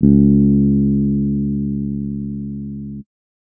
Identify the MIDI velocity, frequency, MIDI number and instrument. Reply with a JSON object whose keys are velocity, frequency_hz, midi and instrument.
{"velocity": 25, "frequency_hz": 69.3, "midi": 37, "instrument": "electronic keyboard"}